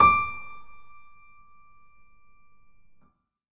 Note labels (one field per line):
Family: keyboard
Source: acoustic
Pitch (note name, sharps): D6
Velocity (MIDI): 75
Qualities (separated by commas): reverb